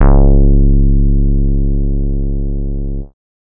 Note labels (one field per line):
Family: bass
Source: synthesizer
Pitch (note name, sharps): C#1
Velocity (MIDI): 75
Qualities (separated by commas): dark